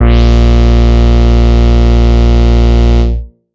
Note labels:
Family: bass; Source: synthesizer; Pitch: A#1; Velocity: 100; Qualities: distorted

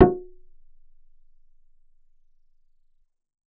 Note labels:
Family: bass; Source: synthesizer; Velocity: 75; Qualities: percussive, reverb

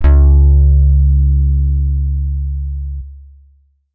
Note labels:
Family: guitar; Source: electronic; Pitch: C#2; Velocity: 75; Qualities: distorted, long release

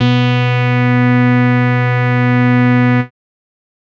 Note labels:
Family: bass; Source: synthesizer; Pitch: B2; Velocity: 75; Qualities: bright, distorted

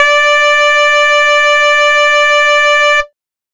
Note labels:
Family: bass; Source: synthesizer; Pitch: D5; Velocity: 127; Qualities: bright, distorted, multiphonic, tempo-synced

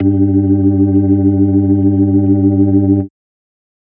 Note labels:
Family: organ; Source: electronic; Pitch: G2; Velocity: 127

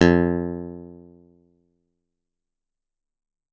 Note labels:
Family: guitar; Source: acoustic; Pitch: F2; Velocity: 127; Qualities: fast decay

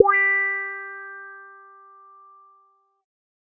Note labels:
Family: bass; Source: synthesizer; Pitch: G4; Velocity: 100

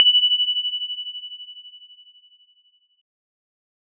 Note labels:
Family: keyboard; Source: electronic; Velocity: 50

